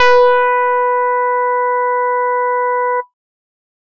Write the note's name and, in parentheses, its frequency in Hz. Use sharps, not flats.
B4 (493.9 Hz)